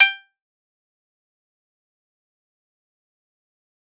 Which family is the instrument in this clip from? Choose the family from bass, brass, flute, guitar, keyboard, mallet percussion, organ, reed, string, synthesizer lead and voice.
guitar